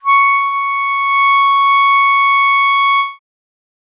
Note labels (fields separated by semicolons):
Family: reed; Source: acoustic; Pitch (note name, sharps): C#6; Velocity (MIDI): 75